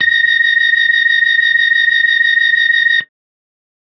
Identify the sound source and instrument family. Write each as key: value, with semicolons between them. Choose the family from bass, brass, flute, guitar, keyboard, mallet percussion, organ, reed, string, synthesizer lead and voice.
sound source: electronic; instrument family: organ